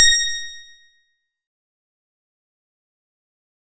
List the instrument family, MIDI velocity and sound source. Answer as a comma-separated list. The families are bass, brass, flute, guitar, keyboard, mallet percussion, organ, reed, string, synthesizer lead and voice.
guitar, 75, acoustic